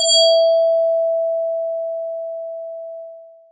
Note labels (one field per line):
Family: mallet percussion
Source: electronic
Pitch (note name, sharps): E5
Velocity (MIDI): 127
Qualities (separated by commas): bright, multiphonic